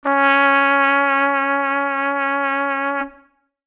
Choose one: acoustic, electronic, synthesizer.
acoustic